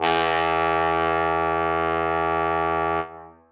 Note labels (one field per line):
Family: brass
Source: acoustic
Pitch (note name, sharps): E2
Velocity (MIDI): 100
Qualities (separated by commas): reverb